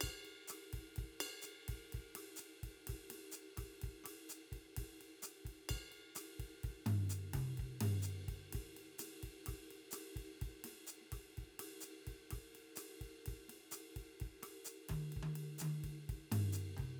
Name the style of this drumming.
bossa nova